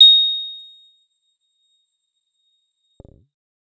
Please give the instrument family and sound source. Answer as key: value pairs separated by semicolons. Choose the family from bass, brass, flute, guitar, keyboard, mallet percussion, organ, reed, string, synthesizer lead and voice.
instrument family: bass; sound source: synthesizer